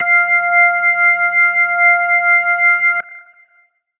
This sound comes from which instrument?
electronic organ